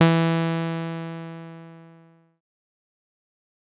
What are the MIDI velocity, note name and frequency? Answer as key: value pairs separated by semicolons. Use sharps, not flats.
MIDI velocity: 127; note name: E3; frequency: 164.8 Hz